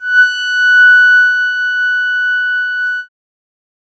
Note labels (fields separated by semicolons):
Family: keyboard; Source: synthesizer; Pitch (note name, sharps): F#6; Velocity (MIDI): 50